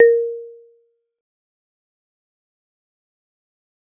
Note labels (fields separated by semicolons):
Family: mallet percussion; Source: acoustic; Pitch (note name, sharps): A#4; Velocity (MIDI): 50; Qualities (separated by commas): dark, fast decay, percussive, reverb